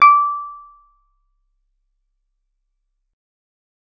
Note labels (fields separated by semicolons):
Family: guitar; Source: acoustic; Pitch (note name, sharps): D6; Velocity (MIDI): 75; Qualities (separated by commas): percussive